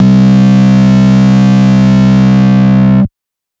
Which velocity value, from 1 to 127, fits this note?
100